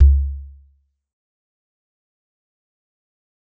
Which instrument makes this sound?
acoustic mallet percussion instrument